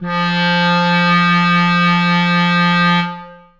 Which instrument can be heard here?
acoustic reed instrument